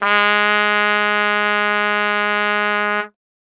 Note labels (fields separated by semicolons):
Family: brass; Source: acoustic; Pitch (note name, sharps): G#3; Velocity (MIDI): 50